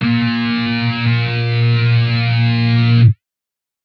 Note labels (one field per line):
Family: guitar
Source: synthesizer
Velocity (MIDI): 127